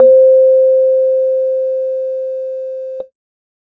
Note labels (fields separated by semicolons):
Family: keyboard; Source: electronic; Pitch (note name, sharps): C5; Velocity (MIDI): 25